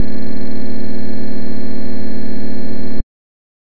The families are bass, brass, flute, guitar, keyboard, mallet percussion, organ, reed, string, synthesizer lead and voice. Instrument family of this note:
bass